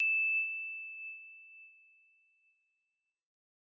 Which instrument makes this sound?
electronic keyboard